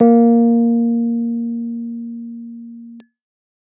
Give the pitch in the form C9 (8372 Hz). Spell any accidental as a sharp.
A#3 (233.1 Hz)